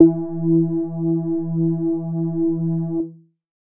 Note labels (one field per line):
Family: keyboard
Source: electronic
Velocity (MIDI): 75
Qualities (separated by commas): distorted